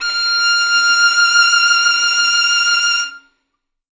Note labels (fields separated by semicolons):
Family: string; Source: acoustic; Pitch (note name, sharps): F6; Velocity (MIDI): 50; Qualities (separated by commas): bright, reverb